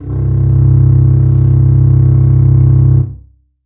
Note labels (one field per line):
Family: string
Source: acoustic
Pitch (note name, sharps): C1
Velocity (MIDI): 25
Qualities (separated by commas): reverb